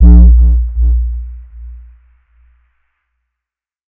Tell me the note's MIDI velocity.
100